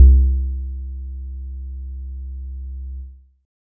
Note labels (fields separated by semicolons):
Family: guitar; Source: synthesizer; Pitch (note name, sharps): C2; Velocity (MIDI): 25; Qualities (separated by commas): dark